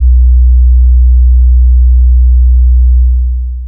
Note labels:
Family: bass; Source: synthesizer; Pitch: B1; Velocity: 25; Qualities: long release

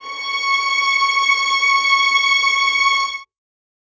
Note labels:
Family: string; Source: acoustic; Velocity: 75; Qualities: reverb

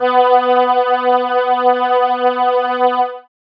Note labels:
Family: keyboard; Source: synthesizer; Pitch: B3; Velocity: 25

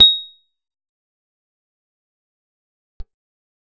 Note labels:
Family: guitar; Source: acoustic; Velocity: 25; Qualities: bright, fast decay, percussive

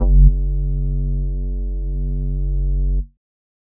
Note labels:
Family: flute; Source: synthesizer; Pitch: F#1; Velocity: 50

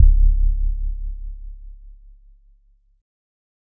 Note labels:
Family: keyboard; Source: electronic; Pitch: C#1; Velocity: 25; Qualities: dark

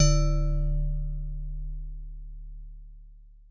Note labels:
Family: mallet percussion; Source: acoustic; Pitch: D1; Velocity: 100

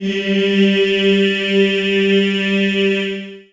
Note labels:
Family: voice; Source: acoustic; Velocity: 100; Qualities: reverb

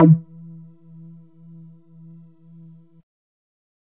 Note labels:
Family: bass; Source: synthesizer; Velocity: 50; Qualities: percussive

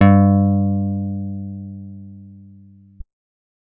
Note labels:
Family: guitar; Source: acoustic; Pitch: G2; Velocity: 50

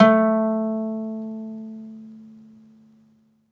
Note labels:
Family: guitar; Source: acoustic; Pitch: A3; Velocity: 25; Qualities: reverb

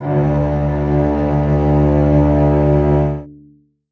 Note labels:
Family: string; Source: acoustic; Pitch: D2; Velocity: 25; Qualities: long release, reverb

